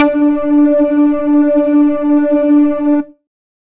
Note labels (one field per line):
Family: bass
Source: synthesizer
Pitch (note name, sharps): D4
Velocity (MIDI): 127